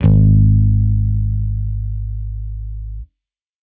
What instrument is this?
electronic bass